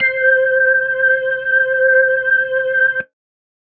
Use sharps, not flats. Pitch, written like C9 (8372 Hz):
C5 (523.3 Hz)